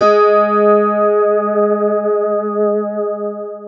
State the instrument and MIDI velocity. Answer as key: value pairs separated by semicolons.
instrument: electronic guitar; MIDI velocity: 25